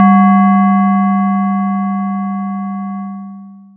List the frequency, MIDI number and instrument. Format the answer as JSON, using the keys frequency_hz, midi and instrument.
{"frequency_hz": 196, "midi": 55, "instrument": "acoustic mallet percussion instrument"}